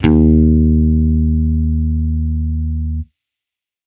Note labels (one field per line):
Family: bass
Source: electronic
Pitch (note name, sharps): D#2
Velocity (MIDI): 100